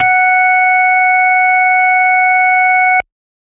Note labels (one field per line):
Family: organ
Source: electronic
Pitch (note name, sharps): F#5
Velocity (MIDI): 50